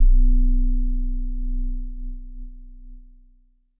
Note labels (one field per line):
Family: keyboard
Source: electronic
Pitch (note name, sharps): B0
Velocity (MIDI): 100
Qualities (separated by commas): dark